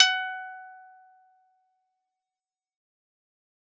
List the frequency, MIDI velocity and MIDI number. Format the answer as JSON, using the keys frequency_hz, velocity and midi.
{"frequency_hz": 740, "velocity": 100, "midi": 78}